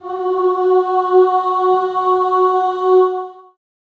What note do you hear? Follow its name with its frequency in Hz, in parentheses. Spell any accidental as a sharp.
F#4 (370 Hz)